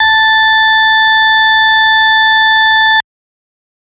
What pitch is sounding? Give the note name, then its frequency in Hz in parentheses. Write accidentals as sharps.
A5 (880 Hz)